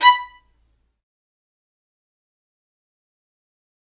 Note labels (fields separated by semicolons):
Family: string; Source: acoustic; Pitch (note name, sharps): B5; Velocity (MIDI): 25; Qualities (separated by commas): fast decay, percussive, reverb